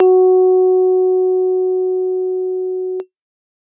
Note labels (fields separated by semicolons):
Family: keyboard; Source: electronic; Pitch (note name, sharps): F#4; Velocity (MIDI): 50